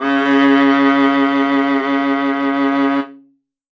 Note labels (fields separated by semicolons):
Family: string; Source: acoustic; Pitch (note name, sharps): C#3; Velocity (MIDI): 100; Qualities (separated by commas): reverb